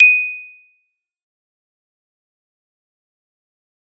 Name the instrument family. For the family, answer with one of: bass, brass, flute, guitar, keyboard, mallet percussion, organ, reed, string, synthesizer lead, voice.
mallet percussion